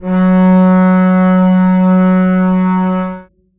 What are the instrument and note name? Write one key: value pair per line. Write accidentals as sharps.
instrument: acoustic string instrument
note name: F#3